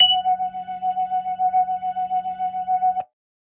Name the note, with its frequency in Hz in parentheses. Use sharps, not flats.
F#5 (740 Hz)